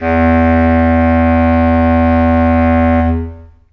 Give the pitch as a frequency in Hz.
82.41 Hz